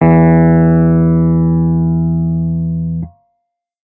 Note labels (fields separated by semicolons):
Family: keyboard; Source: electronic; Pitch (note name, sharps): E2; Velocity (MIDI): 75; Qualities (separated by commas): distorted